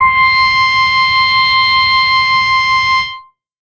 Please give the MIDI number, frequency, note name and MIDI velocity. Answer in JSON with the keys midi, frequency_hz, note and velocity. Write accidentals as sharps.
{"midi": 84, "frequency_hz": 1047, "note": "C6", "velocity": 75}